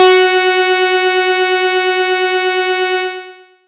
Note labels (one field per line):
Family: bass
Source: synthesizer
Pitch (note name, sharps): F#4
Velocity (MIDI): 75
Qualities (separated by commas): bright, distorted, long release